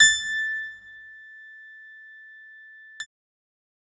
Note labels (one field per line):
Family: keyboard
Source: electronic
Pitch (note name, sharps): A6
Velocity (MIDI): 127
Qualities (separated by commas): bright